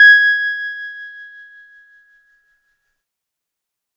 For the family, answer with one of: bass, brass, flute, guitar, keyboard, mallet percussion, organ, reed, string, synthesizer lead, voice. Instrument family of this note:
keyboard